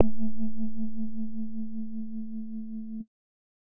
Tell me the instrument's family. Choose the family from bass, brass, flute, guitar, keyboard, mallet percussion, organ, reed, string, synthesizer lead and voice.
bass